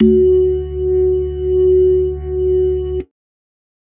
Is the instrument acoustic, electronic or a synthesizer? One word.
electronic